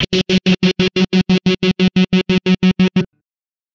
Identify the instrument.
electronic guitar